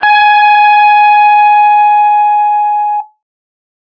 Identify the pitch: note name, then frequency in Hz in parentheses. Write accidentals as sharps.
G#5 (830.6 Hz)